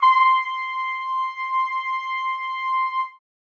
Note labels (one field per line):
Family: brass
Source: acoustic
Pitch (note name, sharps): C6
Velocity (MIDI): 50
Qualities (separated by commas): reverb